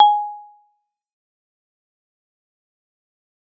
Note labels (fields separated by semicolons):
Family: mallet percussion; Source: acoustic; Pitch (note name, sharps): G#5; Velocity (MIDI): 100; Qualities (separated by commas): fast decay, percussive